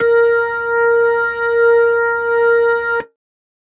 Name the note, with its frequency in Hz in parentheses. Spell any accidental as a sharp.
A#4 (466.2 Hz)